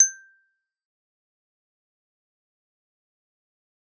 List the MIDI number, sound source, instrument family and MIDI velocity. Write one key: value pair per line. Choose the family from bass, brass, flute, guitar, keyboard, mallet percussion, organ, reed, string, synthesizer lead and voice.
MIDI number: 91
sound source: acoustic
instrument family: mallet percussion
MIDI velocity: 50